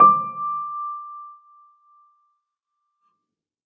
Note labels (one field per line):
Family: keyboard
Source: acoustic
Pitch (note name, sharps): D6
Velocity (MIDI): 25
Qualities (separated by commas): reverb